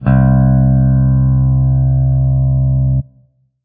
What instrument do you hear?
electronic guitar